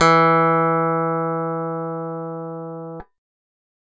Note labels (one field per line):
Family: keyboard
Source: electronic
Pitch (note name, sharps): E3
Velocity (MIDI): 25